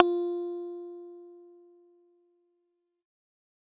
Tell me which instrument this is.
synthesizer bass